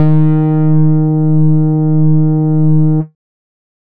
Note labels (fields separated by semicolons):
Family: bass; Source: synthesizer; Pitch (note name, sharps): D#3; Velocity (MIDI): 50; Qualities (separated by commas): distorted, multiphonic, tempo-synced